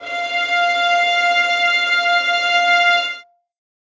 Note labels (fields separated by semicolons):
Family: string; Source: acoustic; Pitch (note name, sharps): F5; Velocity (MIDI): 25; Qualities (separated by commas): reverb